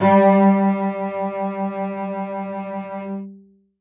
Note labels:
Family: string; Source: acoustic; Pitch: G3; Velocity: 127; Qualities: reverb

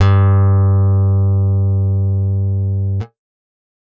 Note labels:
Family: guitar; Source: acoustic; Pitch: G2; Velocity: 100

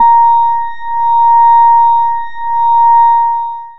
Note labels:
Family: bass; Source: synthesizer; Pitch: A#5; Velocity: 50; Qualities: long release

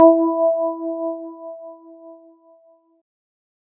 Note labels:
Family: keyboard; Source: electronic; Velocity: 75

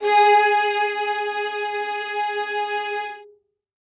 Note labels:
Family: string; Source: acoustic; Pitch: G#4; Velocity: 127; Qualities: reverb

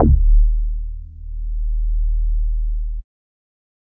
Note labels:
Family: bass; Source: synthesizer; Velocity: 75

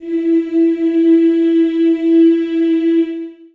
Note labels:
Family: voice; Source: acoustic; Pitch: E4; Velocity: 25; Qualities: long release, reverb

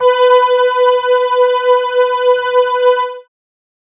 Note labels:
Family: keyboard; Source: synthesizer; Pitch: B4; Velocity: 25

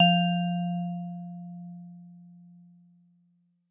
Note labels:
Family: mallet percussion; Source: acoustic; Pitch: F3; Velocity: 127

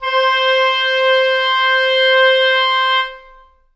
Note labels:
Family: reed; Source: acoustic; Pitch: C5; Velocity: 100; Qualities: long release, reverb

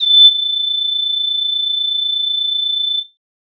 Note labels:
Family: flute; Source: synthesizer; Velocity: 50; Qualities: bright, distorted

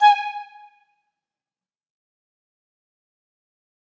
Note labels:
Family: flute; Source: acoustic; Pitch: G#5; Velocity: 127; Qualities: fast decay, percussive, reverb

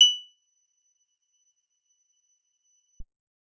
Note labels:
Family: guitar; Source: acoustic; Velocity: 127; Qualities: bright, percussive

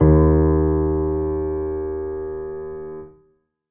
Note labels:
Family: keyboard; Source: acoustic; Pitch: D#2; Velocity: 50; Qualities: reverb

